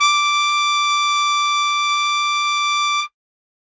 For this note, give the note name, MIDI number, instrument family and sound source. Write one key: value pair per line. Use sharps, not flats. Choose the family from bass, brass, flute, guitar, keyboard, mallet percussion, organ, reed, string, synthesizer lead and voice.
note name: D6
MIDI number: 86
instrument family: brass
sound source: acoustic